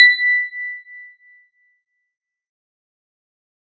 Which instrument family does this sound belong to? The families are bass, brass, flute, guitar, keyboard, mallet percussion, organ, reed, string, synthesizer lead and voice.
guitar